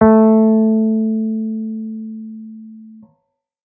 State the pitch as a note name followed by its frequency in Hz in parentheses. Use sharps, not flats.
A3 (220 Hz)